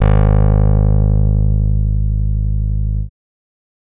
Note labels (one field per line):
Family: bass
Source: synthesizer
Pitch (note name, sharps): G#1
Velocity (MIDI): 50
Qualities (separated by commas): distorted